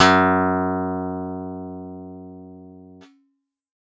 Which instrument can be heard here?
synthesizer guitar